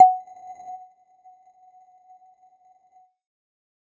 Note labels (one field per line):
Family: mallet percussion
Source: electronic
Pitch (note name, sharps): F#5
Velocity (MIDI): 50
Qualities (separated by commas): non-linear envelope, percussive